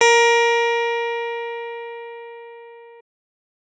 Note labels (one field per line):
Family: keyboard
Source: electronic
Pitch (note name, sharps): A#4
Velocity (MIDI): 127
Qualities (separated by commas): distorted